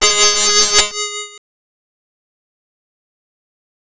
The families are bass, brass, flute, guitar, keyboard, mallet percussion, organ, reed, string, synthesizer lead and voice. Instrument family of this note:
bass